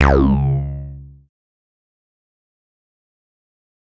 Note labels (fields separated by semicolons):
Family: bass; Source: synthesizer; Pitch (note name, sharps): C#2; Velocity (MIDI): 100; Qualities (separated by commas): distorted, fast decay